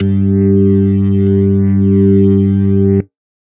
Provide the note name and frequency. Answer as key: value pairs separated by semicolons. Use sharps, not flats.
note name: G2; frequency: 98 Hz